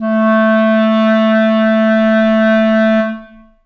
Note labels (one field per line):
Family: reed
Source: acoustic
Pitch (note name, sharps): A3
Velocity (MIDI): 100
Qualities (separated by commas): long release, reverb